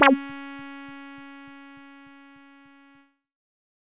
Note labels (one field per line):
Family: bass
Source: synthesizer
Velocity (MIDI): 25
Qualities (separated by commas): distorted